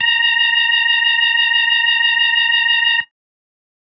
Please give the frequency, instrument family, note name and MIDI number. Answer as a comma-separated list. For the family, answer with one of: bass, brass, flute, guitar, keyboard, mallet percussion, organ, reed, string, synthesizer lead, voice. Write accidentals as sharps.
932.3 Hz, organ, A#5, 82